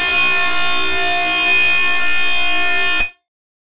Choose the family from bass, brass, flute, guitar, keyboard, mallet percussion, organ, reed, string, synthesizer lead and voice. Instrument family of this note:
bass